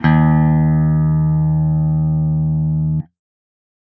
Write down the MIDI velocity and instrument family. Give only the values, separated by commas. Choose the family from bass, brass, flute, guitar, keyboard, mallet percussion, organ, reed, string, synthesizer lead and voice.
75, guitar